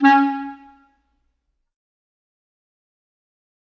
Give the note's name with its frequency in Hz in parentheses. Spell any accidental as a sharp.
C#4 (277.2 Hz)